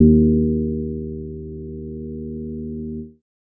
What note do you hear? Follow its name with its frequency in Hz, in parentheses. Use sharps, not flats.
D#2 (77.78 Hz)